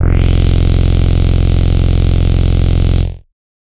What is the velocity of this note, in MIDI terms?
25